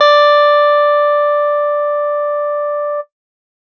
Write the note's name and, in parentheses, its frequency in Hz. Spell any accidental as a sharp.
D5 (587.3 Hz)